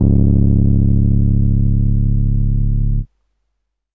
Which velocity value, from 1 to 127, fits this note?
75